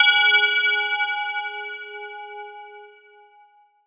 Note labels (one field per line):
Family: mallet percussion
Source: electronic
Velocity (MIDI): 127